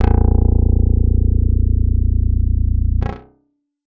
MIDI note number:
22